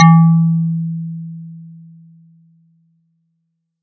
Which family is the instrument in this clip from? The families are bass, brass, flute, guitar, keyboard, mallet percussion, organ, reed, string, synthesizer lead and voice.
mallet percussion